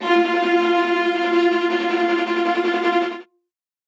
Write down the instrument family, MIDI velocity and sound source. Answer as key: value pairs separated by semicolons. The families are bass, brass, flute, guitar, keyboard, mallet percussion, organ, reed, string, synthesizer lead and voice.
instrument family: string; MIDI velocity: 127; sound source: acoustic